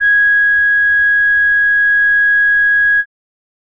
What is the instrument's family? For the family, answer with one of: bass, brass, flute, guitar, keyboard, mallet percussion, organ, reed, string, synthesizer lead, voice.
reed